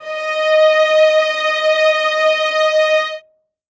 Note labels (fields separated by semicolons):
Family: string; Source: acoustic; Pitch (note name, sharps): D#5; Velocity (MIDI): 75; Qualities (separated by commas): reverb